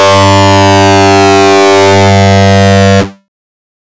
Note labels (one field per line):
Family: bass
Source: synthesizer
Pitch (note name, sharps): G2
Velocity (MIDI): 100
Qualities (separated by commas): bright, distorted